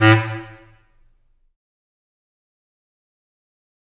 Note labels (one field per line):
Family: reed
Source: acoustic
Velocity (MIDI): 127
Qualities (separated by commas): fast decay, percussive, reverb